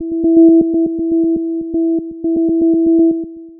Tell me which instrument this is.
synthesizer lead